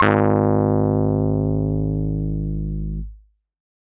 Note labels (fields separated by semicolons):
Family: keyboard; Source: electronic; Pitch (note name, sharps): G#1; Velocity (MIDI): 127; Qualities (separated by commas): distorted